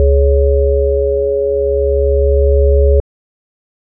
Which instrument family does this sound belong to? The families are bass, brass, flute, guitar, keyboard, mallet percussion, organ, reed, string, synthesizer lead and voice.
organ